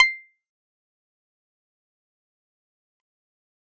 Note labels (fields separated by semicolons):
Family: keyboard; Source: electronic; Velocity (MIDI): 100; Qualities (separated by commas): fast decay, percussive